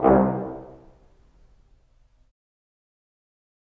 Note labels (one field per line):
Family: brass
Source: acoustic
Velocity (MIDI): 50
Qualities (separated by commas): fast decay, reverb